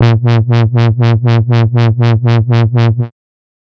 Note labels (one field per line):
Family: bass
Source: synthesizer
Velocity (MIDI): 50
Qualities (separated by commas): bright, distorted, tempo-synced